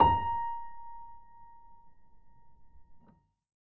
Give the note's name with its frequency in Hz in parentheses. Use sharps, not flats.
A#5 (932.3 Hz)